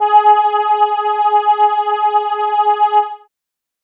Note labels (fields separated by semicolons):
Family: keyboard; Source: synthesizer; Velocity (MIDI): 25